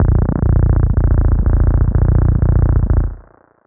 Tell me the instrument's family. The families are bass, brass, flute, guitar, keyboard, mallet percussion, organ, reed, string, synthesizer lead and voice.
bass